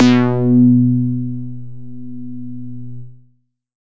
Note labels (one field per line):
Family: bass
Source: synthesizer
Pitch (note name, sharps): B2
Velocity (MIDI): 50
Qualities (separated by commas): distorted